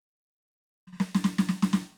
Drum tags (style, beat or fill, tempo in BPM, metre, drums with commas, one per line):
gospel
fill
120 BPM
4/4
snare